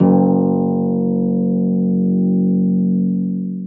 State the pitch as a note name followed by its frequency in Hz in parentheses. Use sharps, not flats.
F#1 (46.25 Hz)